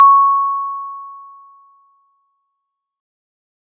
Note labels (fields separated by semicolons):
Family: mallet percussion; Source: acoustic; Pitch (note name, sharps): C#6; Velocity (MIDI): 100; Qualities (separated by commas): bright